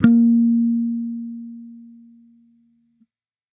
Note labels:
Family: bass; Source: electronic; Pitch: A#3; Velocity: 100

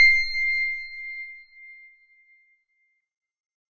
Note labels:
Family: organ; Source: electronic; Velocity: 100; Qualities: bright

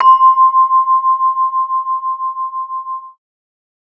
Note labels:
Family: mallet percussion; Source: acoustic; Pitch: C6; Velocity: 100; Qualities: multiphonic

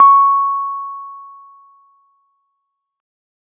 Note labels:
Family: keyboard; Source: electronic; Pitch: C#6; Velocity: 127

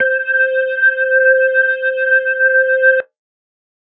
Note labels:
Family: organ; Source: electronic; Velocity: 25; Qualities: distorted

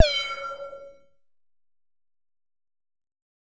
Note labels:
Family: bass; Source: synthesizer; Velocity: 75; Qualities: bright, distorted

